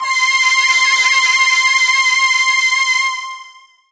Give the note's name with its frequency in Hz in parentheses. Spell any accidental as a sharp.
C6 (1047 Hz)